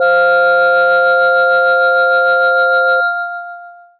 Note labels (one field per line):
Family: mallet percussion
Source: electronic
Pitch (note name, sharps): F3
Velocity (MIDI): 100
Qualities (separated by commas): long release